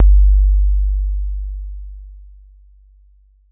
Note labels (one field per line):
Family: keyboard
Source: electronic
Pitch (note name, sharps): G1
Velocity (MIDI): 50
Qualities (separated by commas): dark